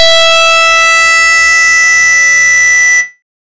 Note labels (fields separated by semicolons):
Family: bass; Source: synthesizer; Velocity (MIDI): 127; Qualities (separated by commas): bright, distorted